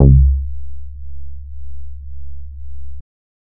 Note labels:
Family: bass; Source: synthesizer; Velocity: 75

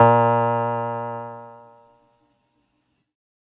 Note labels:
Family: keyboard; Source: electronic; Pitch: A#2; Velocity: 127

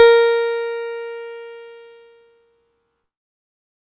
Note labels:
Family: keyboard; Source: electronic; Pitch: A#4; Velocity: 100; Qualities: bright, distorted

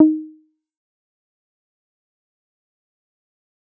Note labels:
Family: guitar; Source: electronic; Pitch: D#4; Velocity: 25; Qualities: fast decay, percussive

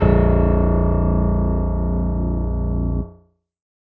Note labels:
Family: keyboard; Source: electronic; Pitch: A#0; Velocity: 75; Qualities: reverb

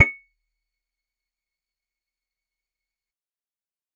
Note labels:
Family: guitar; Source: acoustic; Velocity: 50; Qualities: fast decay, percussive

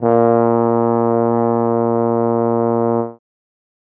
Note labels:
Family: brass; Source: acoustic; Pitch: A#2; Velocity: 100; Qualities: dark

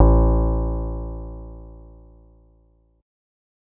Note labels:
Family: bass; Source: synthesizer; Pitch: A1; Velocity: 75

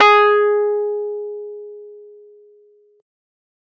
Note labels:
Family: keyboard; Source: electronic; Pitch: G#4; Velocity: 127; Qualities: distorted

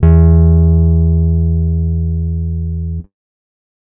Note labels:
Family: guitar; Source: acoustic; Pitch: E2; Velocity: 75; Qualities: dark

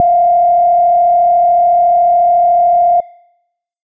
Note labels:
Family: bass; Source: synthesizer; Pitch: F5; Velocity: 75

